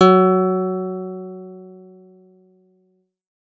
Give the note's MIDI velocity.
127